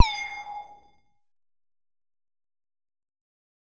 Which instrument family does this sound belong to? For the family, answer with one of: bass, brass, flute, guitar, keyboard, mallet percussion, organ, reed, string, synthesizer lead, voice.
bass